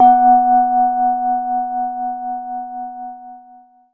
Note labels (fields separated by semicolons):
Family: keyboard; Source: electronic; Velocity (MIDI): 100; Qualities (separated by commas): long release, reverb